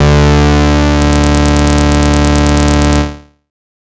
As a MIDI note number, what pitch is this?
38